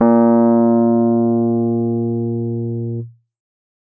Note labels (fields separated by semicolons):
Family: keyboard; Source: electronic; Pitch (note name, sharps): A#2; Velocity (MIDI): 127